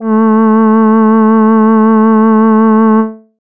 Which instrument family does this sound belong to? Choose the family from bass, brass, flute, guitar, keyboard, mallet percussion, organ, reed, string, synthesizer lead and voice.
voice